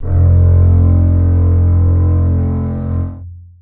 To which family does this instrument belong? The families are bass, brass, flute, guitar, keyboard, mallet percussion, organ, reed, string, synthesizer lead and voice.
string